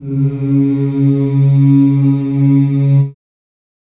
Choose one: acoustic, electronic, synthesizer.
acoustic